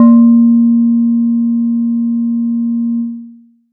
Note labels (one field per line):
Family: mallet percussion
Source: acoustic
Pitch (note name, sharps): A#3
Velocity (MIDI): 75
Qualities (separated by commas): long release